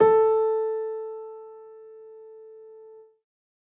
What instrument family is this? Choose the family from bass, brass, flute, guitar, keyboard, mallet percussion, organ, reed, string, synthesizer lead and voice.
keyboard